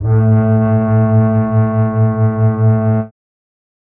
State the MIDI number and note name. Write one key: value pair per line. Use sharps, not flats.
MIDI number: 45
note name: A2